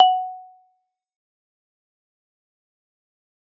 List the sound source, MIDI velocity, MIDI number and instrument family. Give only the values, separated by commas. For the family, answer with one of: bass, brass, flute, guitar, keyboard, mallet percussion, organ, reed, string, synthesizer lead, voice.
acoustic, 127, 78, mallet percussion